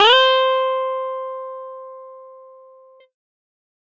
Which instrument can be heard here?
electronic guitar